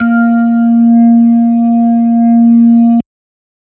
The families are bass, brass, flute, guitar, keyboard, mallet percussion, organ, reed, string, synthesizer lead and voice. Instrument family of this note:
organ